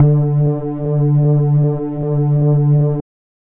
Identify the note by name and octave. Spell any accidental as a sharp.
D3